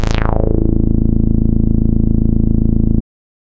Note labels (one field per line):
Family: bass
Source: synthesizer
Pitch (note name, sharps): A0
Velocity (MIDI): 100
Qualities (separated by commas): distorted